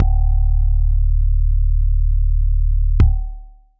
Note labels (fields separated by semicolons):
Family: keyboard; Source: electronic; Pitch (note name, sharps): D1; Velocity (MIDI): 50; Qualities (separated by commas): long release